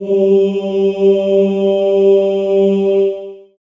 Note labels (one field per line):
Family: voice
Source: acoustic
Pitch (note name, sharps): G3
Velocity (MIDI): 100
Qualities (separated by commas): dark, long release, reverb